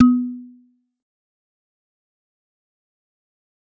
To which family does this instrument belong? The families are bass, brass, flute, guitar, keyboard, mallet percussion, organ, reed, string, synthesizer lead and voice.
mallet percussion